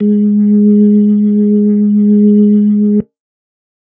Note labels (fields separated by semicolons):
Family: organ; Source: electronic; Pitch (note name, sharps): G#3; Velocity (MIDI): 127; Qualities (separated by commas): dark